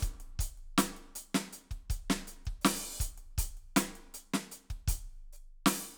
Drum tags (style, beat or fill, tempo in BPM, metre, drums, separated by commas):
funk, beat, 80 BPM, 4/4, closed hi-hat, open hi-hat, hi-hat pedal, snare, kick